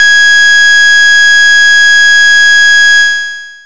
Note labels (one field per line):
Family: bass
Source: synthesizer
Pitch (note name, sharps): G#6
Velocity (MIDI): 127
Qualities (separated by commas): bright, distorted, long release